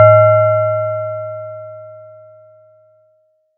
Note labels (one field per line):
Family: mallet percussion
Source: acoustic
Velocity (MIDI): 75